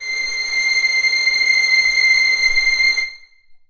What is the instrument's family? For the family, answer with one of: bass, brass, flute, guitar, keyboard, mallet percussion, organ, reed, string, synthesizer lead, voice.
string